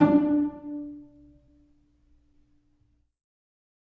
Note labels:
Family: string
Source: acoustic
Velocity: 127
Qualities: dark, reverb

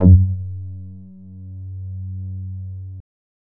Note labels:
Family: bass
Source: synthesizer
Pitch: F#2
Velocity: 25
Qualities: dark, distorted

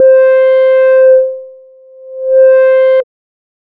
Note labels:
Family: bass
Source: synthesizer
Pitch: C5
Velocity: 127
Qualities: distorted

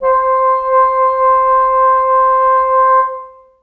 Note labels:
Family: reed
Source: acoustic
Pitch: C5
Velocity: 25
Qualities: long release, reverb

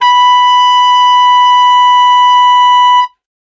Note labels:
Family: reed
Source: acoustic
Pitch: B5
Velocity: 127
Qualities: bright

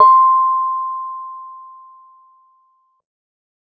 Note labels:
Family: keyboard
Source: electronic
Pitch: C6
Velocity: 25

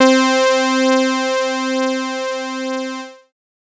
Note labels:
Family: bass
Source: synthesizer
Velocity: 100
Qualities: bright, distorted

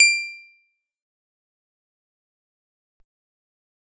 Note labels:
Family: guitar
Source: acoustic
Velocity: 100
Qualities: fast decay, percussive

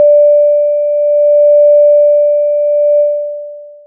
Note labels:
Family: synthesizer lead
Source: synthesizer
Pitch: D5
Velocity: 25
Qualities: long release

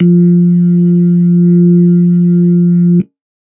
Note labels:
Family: organ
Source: electronic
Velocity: 50

